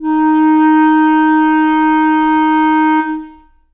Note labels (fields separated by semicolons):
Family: reed; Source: acoustic; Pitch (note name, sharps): D#4; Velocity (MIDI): 50; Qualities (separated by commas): long release, reverb